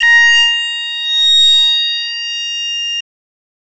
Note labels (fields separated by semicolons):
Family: voice; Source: synthesizer; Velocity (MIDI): 25; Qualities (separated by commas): bright, distorted